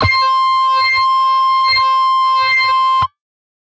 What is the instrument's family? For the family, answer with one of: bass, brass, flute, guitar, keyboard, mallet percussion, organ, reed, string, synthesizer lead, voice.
guitar